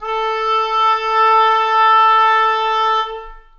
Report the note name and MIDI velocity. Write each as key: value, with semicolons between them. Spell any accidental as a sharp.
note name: A4; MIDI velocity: 100